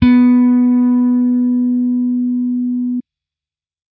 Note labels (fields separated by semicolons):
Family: bass; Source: electronic; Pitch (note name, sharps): B3; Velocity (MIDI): 75